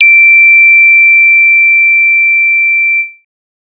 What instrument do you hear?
synthesizer bass